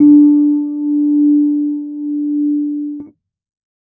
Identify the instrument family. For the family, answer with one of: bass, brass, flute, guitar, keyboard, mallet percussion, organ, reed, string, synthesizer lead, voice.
keyboard